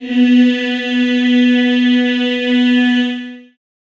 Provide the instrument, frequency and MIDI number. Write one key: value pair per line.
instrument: acoustic voice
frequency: 246.9 Hz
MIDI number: 59